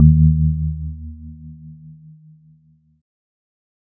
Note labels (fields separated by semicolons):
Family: keyboard; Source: electronic; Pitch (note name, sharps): D#2; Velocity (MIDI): 75; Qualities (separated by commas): dark